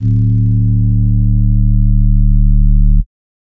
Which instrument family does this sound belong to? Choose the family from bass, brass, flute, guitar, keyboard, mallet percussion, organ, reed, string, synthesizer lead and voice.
flute